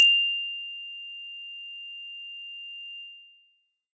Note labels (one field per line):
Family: mallet percussion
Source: acoustic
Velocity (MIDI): 25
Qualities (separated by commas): bright, distorted